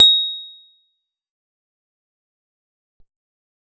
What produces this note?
acoustic guitar